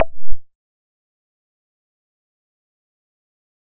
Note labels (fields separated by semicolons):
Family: bass; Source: synthesizer; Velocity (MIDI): 25; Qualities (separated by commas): fast decay, percussive